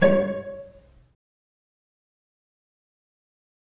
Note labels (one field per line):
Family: string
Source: acoustic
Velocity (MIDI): 50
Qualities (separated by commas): fast decay, percussive, reverb